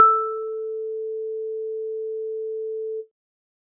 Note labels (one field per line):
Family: keyboard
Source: electronic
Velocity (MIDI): 50